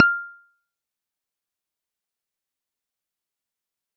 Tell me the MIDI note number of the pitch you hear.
89